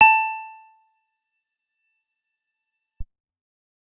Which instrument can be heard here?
acoustic guitar